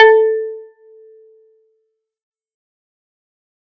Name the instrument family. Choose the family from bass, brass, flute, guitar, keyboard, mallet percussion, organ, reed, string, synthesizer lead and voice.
guitar